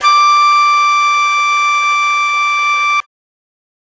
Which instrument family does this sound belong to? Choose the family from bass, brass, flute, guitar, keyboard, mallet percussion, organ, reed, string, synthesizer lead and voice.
flute